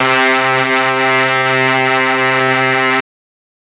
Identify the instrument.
electronic brass instrument